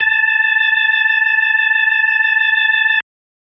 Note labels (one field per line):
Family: organ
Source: electronic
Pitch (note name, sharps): A5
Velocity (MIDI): 25